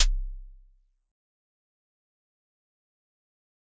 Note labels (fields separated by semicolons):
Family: mallet percussion; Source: acoustic; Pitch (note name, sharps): C1; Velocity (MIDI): 25; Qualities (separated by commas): fast decay, percussive